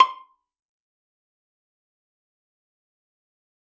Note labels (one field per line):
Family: string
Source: acoustic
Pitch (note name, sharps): C6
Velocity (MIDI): 127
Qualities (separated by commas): fast decay, percussive, reverb